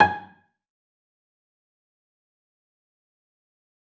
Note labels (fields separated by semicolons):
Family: string; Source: acoustic; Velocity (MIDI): 127; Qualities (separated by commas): fast decay, percussive, reverb